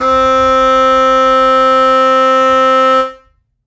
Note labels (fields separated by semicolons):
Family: reed; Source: acoustic; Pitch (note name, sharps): C4; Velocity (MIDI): 127; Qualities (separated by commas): distorted, reverb